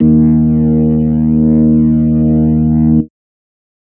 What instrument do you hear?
electronic organ